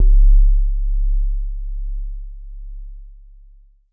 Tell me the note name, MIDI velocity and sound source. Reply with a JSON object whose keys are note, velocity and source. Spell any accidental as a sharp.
{"note": "C#1", "velocity": 100, "source": "electronic"}